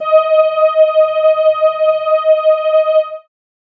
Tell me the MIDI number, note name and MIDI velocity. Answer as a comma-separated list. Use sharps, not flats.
75, D#5, 25